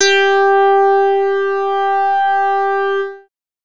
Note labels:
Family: bass; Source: synthesizer; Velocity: 50; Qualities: distorted

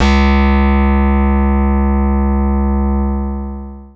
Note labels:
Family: keyboard; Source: electronic; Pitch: C#2; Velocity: 25; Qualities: bright, long release

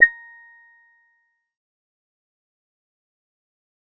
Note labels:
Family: bass; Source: synthesizer; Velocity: 25; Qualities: distorted, fast decay, percussive

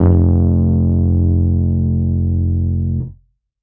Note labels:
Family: keyboard; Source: electronic; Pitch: F1; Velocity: 127; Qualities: distorted

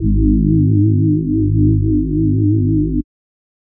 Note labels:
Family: voice; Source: synthesizer; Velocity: 25

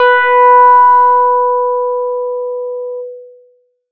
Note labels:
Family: bass; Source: synthesizer; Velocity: 127; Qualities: distorted, long release

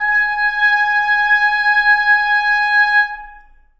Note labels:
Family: reed; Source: acoustic; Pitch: G#5; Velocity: 100; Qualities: long release, reverb

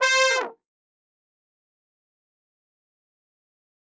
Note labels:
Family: brass; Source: acoustic; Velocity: 50; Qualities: bright, fast decay, reverb

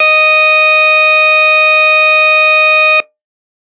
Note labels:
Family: organ; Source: electronic; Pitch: D#5; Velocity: 127; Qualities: distorted

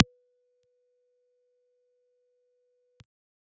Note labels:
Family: bass; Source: synthesizer; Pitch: B4; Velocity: 127; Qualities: distorted, percussive

